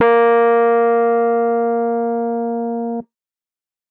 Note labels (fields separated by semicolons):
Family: keyboard; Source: electronic; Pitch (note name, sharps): A#3; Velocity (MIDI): 127